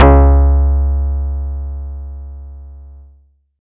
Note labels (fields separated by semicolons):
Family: guitar; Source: acoustic; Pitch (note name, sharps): C#2; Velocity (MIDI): 50